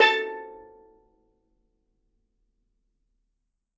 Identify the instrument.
acoustic mallet percussion instrument